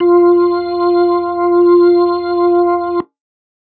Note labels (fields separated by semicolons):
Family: organ; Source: electronic; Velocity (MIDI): 127